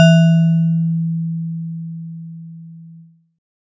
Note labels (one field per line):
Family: mallet percussion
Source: acoustic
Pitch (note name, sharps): E3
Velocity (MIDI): 100